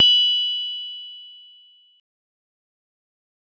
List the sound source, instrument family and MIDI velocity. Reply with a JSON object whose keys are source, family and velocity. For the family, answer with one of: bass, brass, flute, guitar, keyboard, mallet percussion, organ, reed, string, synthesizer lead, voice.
{"source": "acoustic", "family": "mallet percussion", "velocity": 50}